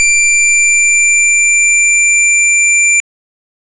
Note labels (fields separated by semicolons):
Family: organ; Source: electronic; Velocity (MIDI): 75; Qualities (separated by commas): bright